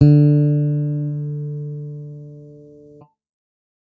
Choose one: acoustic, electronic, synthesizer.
electronic